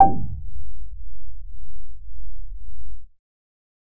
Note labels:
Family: bass; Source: synthesizer; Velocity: 25

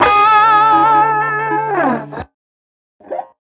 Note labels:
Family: guitar; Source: electronic; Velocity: 127; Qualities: distorted

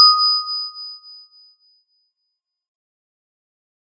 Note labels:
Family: mallet percussion; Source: acoustic; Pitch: D#6; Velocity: 50; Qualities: fast decay

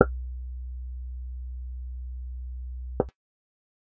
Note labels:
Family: bass; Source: synthesizer; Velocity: 50

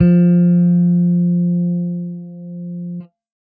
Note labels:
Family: bass; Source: electronic; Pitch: F3; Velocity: 25; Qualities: dark

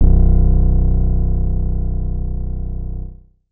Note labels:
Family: keyboard; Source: synthesizer; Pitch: B0; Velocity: 25; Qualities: dark

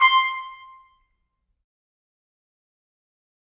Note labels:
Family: brass; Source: acoustic; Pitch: C6; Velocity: 100; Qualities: fast decay, percussive, reverb

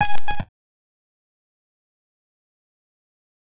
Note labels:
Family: bass; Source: synthesizer; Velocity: 127; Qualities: fast decay, percussive

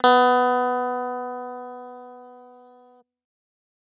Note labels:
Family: guitar; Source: electronic; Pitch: B3; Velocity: 127; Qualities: bright

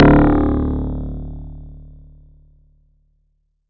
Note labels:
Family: guitar; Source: acoustic; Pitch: D1; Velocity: 127; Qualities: bright, distorted

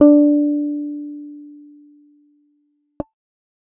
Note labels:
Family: bass; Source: synthesizer; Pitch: D4; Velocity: 50; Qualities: dark

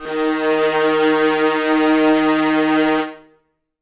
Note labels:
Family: string; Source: acoustic; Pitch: D#3; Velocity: 75; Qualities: reverb

